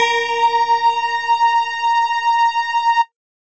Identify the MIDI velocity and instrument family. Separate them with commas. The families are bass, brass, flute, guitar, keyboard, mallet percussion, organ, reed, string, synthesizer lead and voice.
50, mallet percussion